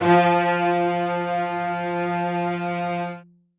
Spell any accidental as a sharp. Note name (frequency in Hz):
F3 (174.6 Hz)